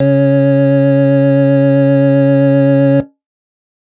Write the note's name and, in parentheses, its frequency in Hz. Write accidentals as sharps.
C#3 (138.6 Hz)